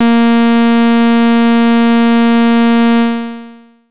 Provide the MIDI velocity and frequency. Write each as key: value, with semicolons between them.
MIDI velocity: 127; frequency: 233.1 Hz